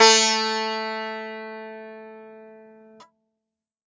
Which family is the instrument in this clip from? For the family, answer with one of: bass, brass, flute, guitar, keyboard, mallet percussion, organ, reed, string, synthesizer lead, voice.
guitar